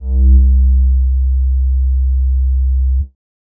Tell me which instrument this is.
synthesizer bass